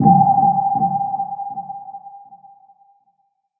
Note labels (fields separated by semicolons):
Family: synthesizer lead; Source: synthesizer; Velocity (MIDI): 25; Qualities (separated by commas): non-linear envelope, reverb